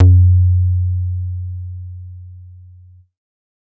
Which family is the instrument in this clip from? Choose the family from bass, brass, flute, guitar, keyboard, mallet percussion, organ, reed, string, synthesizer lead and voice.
bass